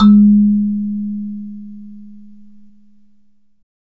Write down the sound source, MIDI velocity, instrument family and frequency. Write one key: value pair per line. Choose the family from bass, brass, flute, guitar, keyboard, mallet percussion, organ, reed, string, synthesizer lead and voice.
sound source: acoustic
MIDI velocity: 50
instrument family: mallet percussion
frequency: 207.7 Hz